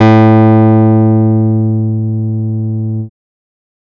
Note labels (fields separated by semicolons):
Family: bass; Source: synthesizer; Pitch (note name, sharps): A2; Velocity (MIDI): 75; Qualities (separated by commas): distorted